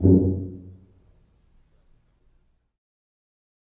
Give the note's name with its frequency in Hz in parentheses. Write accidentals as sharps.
F#2 (92.5 Hz)